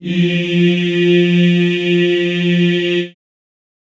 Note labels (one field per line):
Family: voice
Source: acoustic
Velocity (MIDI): 127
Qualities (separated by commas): reverb